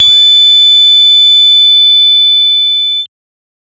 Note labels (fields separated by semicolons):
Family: bass; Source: synthesizer; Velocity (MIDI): 75; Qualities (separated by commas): multiphonic